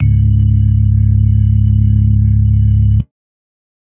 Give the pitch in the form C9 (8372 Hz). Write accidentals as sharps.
C#1 (34.65 Hz)